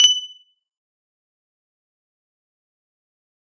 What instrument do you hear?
electronic guitar